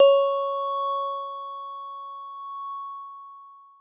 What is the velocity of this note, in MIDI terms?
127